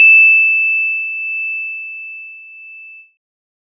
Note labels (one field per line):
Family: keyboard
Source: electronic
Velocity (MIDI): 75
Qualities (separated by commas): bright, multiphonic